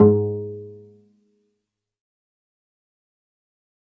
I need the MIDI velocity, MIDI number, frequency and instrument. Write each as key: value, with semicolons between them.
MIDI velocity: 75; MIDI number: 44; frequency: 103.8 Hz; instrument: acoustic string instrument